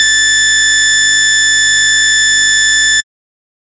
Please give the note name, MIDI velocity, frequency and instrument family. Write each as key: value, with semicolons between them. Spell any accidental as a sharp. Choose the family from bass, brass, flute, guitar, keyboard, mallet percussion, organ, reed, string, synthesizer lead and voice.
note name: A6; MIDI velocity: 50; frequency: 1760 Hz; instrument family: bass